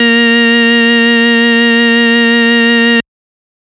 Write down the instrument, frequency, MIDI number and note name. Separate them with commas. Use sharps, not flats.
electronic organ, 233.1 Hz, 58, A#3